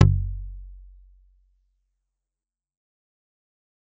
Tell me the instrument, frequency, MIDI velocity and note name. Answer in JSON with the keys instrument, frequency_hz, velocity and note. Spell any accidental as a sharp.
{"instrument": "electronic guitar", "frequency_hz": 46.25, "velocity": 100, "note": "F#1"}